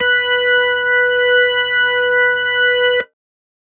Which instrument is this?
electronic organ